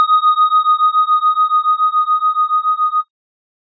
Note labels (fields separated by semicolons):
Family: organ; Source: electronic; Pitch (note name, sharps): D#6; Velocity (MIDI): 50